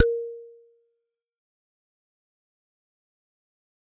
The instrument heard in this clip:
acoustic mallet percussion instrument